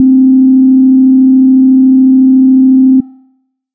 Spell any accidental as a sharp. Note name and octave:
C4